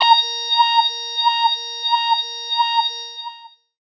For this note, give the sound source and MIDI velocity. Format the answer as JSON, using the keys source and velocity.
{"source": "synthesizer", "velocity": 127}